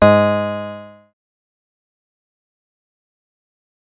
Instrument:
synthesizer bass